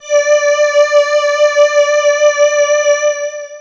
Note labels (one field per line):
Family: voice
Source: synthesizer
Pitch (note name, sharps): D5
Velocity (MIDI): 50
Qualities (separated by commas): bright, distorted, long release